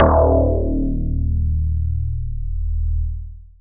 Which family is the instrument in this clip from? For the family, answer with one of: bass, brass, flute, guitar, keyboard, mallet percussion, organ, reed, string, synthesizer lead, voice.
synthesizer lead